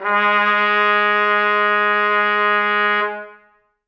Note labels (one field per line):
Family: brass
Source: acoustic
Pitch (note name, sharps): G#3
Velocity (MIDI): 100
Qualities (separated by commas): reverb